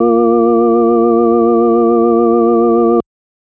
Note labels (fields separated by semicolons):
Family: organ; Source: electronic; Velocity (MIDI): 75; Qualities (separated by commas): multiphonic